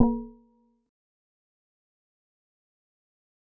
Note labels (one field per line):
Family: mallet percussion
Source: synthesizer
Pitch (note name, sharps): A#3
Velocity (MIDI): 25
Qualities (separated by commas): fast decay, multiphonic, percussive